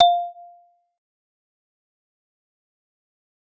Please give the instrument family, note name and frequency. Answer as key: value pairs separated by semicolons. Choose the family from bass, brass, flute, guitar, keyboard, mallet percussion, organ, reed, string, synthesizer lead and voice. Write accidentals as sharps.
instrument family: mallet percussion; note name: F5; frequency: 698.5 Hz